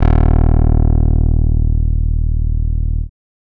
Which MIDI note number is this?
27